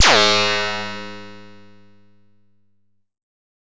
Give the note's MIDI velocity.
127